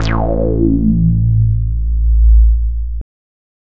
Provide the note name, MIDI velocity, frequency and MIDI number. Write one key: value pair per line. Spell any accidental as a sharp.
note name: A1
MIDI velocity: 75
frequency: 55 Hz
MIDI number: 33